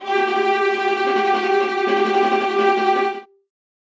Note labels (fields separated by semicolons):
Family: string; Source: acoustic; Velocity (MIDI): 100; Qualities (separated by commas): bright, non-linear envelope, reverb